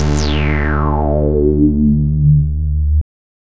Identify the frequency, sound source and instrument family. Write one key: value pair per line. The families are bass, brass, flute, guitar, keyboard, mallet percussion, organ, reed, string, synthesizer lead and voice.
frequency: 73.42 Hz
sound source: synthesizer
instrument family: bass